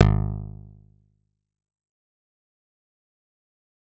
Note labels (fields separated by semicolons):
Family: bass; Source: synthesizer; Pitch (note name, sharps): G#1; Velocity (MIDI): 127; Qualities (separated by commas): fast decay, percussive